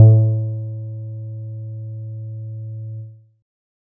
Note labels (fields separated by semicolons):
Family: guitar; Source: synthesizer; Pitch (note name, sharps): A2; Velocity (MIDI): 50; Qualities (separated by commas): dark